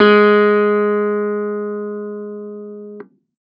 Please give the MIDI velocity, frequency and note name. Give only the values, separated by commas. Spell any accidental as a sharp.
75, 207.7 Hz, G#3